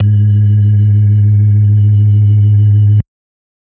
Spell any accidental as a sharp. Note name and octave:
G#2